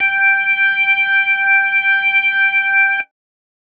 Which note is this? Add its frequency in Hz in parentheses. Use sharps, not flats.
G5 (784 Hz)